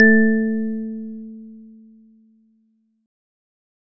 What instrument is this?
electronic organ